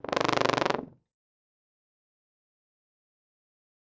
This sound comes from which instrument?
acoustic brass instrument